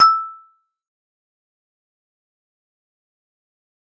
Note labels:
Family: mallet percussion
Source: acoustic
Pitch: E6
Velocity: 127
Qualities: fast decay, percussive

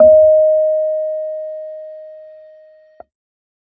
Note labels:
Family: keyboard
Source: electronic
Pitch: D#5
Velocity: 25

